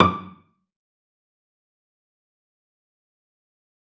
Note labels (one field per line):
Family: string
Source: acoustic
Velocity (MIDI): 127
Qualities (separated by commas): fast decay, percussive, reverb